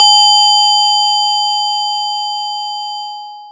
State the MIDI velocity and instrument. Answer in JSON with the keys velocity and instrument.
{"velocity": 50, "instrument": "acoustic mallet percussion instrument"}